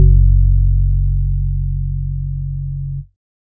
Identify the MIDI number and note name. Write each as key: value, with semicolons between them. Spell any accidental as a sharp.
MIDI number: 30; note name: F#1